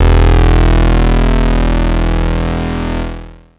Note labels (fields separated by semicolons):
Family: bass; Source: synthesizer; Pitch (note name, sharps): E1; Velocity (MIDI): 127; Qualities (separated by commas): bright, distorted, long release